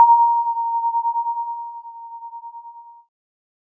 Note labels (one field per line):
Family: keyboard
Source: electronic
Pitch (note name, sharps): A#5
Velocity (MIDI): 75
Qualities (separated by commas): multiphonic